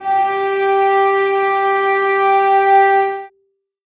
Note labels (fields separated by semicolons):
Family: string; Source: acoustic; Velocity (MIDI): 25; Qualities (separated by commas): reverb